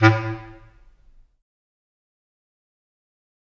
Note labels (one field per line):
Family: reed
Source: acoustic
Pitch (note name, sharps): A2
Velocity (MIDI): 50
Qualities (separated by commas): fast decay, percussive, reverb